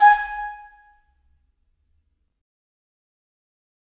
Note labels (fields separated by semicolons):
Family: reed; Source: acoustic; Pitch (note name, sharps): G#5; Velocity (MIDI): 25; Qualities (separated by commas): fast decay, percussive, reverb